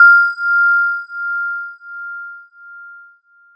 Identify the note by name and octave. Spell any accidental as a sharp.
F6